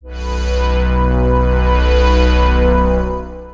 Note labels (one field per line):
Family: synthesizer lead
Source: synthesizer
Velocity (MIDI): 100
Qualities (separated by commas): bright, long release, non-linear envelope